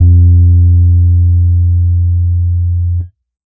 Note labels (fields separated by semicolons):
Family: keyboard; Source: electronic; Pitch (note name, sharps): F2; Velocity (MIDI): 50; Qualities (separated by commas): dark